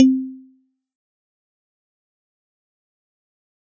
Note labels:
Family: mallet percussion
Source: acoustic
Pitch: C4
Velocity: 75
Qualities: fast decay, percussive

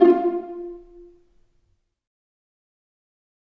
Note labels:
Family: string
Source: acoustic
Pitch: F4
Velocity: 75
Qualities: dark, fast decay, reverb

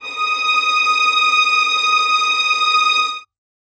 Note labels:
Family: string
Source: acoustic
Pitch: D#6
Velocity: 50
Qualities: reverb

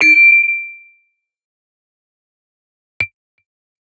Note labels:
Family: guitar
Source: electronic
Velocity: 127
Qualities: bright, distorted, fast decay

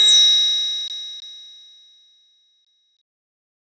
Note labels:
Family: bass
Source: synthesizer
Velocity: 127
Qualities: bright, distorted

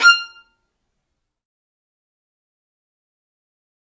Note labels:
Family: string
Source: acoustic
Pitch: F6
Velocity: 127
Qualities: fast decay, percussive, reverb

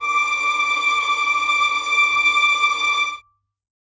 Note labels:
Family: string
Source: acoustic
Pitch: D6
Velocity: 25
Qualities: bright, non-linear envelope, reverb

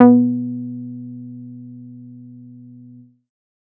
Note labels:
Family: bass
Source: synthesizer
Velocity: 75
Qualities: dark

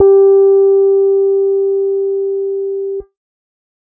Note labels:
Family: keyboard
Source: electronic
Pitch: G4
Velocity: 75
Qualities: dark

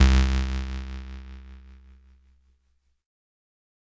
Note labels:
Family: keyboard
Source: electronic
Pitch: C2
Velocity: 127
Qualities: bright, distorted

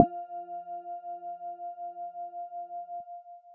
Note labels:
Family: mallet percussion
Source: electronic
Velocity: 50

